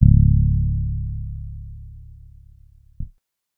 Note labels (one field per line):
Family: bass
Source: synthesizer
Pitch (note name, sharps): C#1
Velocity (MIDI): 50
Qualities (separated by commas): dark